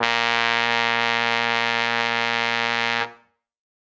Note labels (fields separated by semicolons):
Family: brass; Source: acoustic; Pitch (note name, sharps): A#2; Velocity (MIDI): 127; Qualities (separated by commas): bright